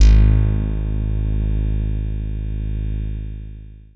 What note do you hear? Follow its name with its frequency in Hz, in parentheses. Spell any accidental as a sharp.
G#1 (51.91 Hz)